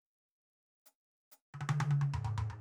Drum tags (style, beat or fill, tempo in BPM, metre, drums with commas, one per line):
rock
fill
135 BPM
4/4
hi-hat pedal, high tom, mid tom